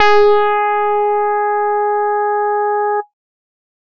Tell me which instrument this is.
synthesizer bass